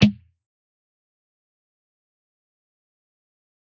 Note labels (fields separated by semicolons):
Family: guitar; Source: electronic; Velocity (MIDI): 25; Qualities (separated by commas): distorted, fast decay, percussive